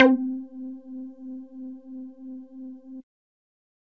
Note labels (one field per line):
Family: bass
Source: synthesizer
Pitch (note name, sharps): C4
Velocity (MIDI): 75